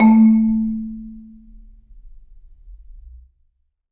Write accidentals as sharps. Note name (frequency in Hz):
A3 (220 Hz)